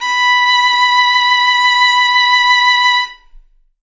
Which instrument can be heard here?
acoustic string instrument